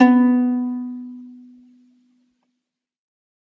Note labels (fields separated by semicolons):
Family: string; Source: acoustic; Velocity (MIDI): 100; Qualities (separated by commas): fast decay, reverb